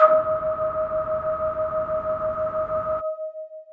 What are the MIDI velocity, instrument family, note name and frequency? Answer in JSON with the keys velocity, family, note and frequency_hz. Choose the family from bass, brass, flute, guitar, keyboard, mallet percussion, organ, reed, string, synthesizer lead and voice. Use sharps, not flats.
{"velocity": 25, "family": "voice", "note": "D#5", "frequency_hz": 622.3}